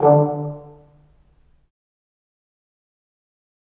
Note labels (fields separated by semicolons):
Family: brass; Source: acoustic; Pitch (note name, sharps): D3; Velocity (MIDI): 25; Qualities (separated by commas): dark, fast decay, reverb